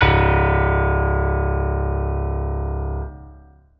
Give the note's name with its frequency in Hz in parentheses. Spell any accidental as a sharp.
C#1 (34.65 Hz)